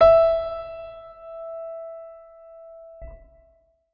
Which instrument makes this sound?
electronic organ